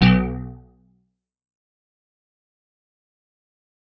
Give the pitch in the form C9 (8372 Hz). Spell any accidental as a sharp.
B1 (61.74 Hz)